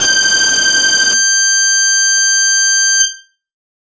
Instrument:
electronic guitar